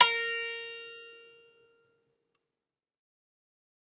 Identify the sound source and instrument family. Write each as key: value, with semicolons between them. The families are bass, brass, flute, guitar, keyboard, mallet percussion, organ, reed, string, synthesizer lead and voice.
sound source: acoustic; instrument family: guitar